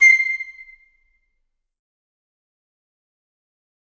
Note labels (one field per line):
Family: flute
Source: acoustic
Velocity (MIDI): 50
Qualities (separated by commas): fast decay, percussive, reverb